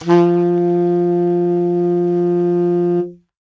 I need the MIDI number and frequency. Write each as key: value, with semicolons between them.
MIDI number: 53; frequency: 174.6 Hz